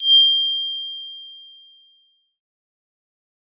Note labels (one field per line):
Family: synthesizer lead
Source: synthesizer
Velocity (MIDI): 100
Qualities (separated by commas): bright, distorted, fast decay